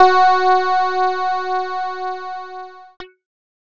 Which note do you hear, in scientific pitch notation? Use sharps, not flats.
F#4